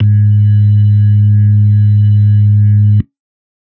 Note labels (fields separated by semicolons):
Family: organ; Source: electronic; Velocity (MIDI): 75; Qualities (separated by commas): dark